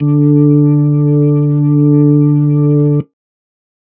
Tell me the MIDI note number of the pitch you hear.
50